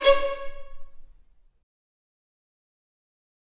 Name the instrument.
acoustic string instrument